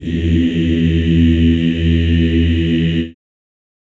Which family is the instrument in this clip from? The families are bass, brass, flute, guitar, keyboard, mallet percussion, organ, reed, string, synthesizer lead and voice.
voice